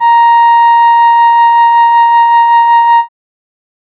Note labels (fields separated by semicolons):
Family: keyboard; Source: synthesizer; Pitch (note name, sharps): A#5; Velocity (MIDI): 127